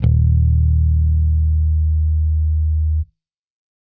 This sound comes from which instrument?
electronic bass